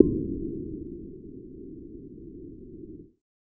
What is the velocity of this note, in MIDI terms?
127